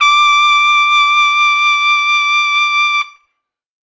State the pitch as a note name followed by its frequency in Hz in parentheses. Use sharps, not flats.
D6 (1175 Hz)